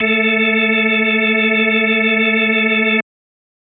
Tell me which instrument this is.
electronic organ